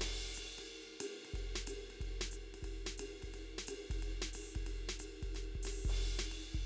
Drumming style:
medium-fast jazz